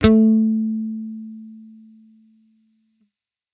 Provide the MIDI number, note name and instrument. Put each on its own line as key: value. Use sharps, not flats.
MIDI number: 57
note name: A3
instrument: electronic bass